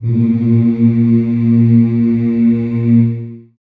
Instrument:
acoustic voice